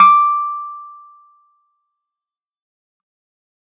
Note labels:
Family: keyboard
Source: electronic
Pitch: D6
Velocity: 100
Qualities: fast decay

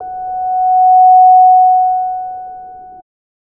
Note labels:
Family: bass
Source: synthesizer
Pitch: F#5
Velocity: 25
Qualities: distorted

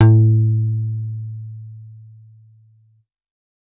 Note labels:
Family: bass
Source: synthesizer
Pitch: A2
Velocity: 75

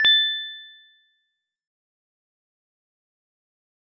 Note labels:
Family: mallet percussion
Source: acoustic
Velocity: 50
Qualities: fast decay, multiphonic

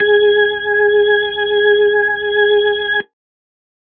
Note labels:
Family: organ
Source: electronic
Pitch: G#4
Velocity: 50

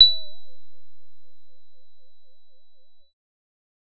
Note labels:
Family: bass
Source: synthesizer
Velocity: 75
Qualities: bright

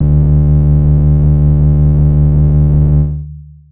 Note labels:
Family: keyboard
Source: electronic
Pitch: D2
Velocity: 50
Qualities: distorted, long release

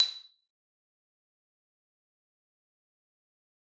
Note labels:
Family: mallet percussion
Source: acoustic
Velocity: 100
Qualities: fast decay, percussive, reverb

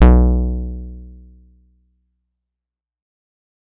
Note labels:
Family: guitar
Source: electronic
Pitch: B1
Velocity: 127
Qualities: fast decay

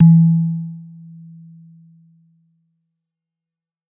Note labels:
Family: mallet percussion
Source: acoustic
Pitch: E3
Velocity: 100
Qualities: dark, non-linear envelope

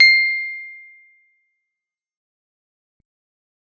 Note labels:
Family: guitar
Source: electronic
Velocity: 50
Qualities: fast decay

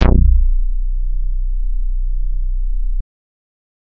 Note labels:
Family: bass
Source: synthesizer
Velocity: 127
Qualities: distorted

